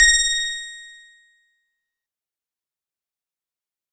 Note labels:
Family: guitar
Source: acoustic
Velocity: 100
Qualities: bright, distorted, fast decay

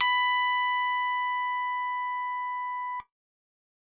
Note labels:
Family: keyboard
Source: electronic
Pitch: B5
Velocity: 25

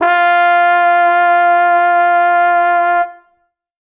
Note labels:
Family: brass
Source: acoustic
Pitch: F4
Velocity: 100

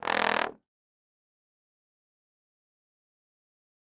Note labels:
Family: brass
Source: acoustic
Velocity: 75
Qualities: bright, fast decay, reverb

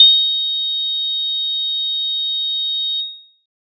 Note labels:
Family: keyboard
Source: electronic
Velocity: 50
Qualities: bright

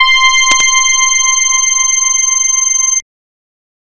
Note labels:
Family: bass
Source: synthesizer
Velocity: 100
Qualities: bright, distorted, multiphonic

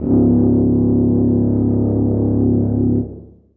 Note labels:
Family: brass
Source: acoustic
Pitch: C#1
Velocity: 127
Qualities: bright, reverb

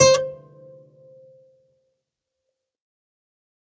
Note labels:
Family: string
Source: acoustic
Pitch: C5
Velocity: 100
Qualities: fast decay, percussive, reverb

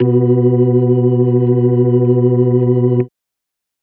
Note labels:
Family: organ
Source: electronic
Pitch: B2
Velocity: 25

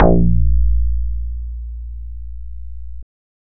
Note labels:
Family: bass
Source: synthesizer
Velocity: 50

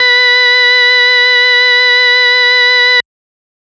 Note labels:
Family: organ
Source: electronic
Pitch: B4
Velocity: 100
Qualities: bright, distorted

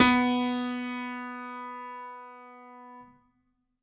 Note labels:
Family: keyboard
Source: acoustic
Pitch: B3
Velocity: 127

